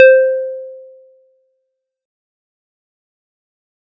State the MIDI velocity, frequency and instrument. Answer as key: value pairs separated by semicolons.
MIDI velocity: 100; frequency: 523.3 Hz; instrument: acoustic mallet percussion instrument